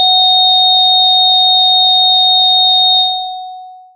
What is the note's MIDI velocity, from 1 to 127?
100